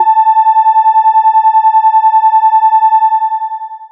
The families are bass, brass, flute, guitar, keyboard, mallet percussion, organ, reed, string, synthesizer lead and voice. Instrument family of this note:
bass